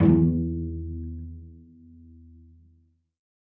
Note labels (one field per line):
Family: string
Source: acoustic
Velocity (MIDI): 50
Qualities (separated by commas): dark, reverb